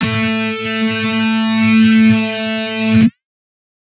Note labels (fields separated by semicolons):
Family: guitar; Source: synthesizer; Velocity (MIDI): 50